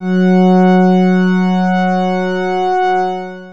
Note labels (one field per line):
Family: organ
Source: electronic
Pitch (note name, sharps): F#3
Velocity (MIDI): 50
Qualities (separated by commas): distorted, long release